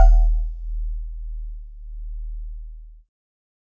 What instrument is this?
electronic keyboard